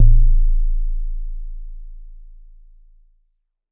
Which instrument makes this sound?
acoustic mallet percussion instrument